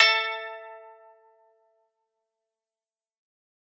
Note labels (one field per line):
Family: guitar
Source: acoustic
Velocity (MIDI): 50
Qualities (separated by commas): fast decay, reverb